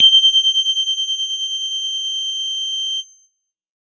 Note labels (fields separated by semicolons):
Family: bass; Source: synthesizer; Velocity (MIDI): 127; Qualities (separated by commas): bright